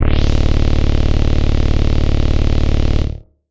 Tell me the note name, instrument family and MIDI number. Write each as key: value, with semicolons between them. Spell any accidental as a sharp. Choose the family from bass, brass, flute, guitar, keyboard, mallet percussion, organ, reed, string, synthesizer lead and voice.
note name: D0; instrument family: bass; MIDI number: 14